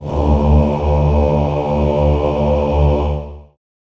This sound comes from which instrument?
acoustic voice